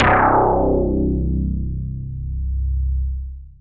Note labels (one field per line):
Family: synthesizer lead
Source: synthesizer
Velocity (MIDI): 100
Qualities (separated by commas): long release